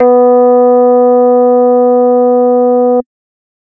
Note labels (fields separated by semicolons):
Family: organ; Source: electronic; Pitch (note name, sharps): B3; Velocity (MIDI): 100